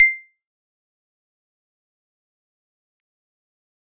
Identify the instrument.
electronic keyboard